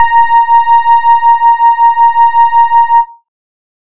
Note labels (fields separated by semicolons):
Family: bass; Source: synthesizer; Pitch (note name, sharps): A#5; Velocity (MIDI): 25; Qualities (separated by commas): distorted